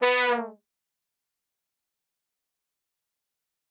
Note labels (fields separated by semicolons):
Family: brass; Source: acoustic; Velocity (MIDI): 25; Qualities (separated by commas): bright, fast decay, reverb